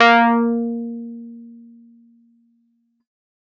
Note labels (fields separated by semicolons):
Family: keyboard; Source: electronic; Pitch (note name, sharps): A#3; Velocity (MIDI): 100; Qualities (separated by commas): distorted